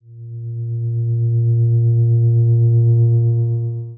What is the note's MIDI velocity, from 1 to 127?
100